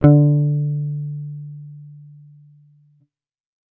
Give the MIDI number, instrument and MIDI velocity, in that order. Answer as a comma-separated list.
50, electronic bass, 75